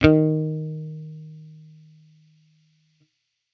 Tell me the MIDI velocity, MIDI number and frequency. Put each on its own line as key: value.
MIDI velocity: 50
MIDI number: 51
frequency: 155.6 Hz